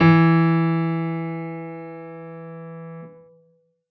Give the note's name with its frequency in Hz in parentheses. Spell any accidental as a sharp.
E3 (164.8 Hz)